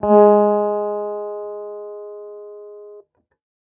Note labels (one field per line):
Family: guitar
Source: electronic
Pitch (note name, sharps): G#3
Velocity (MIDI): 50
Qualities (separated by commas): non-linear envelope